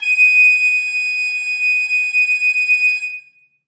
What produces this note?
acoustic flute